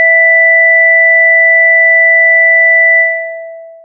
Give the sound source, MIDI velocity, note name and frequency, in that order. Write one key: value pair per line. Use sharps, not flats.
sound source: synthesizer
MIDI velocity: 50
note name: E5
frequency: 659.3 Hz